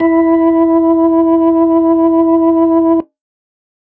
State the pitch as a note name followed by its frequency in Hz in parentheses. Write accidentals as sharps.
E4 (329.6 Hz)